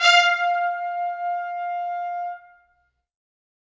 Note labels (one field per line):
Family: brass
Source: acoustic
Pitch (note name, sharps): F5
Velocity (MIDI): 50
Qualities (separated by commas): bright, reverb